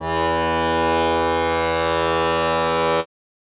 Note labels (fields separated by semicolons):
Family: reed; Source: acoustic; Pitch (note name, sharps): E2; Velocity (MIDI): 75